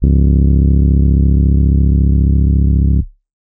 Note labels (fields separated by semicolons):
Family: keyboard; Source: electronic; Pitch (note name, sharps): C#1; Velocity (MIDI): 75